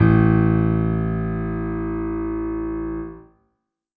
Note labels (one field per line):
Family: keyboard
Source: acoustic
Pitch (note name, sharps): A1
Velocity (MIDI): 100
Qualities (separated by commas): reverb